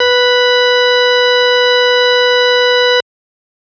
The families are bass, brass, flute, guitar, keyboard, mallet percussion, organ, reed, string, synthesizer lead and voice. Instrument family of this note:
organ